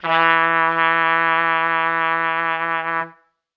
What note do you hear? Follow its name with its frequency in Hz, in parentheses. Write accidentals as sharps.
E3 (164.8 Hz)